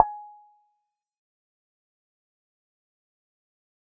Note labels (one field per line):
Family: bass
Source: synthesizer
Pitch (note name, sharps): G#5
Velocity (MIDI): 100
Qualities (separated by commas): fast decay, percussive